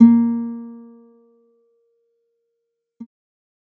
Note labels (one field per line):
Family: guitar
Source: electronic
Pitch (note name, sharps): A#3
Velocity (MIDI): 50